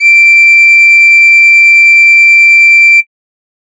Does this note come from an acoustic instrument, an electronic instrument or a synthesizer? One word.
synthesizer